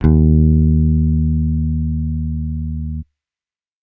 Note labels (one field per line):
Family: bass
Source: electronic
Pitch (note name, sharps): D#2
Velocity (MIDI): 25